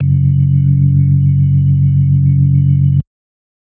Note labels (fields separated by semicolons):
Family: organ; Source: electronic; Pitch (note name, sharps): F#1; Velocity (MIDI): 50; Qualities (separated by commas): dark